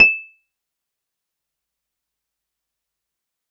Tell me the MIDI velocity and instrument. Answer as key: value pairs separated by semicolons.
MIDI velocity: 75; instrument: acoustic guitar